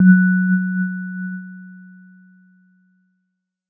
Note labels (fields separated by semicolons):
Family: keyboard; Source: electronic; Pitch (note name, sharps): F#3; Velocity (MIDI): 50